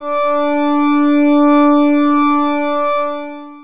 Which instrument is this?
electronic organ